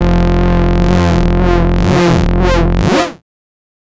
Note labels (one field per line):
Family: bass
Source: synthesizer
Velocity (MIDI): 127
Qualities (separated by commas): distorted, non-linear envelope